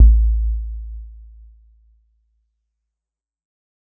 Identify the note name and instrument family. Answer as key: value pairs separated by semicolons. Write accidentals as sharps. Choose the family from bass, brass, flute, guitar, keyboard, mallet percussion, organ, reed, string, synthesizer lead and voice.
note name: A1; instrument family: mallet percussion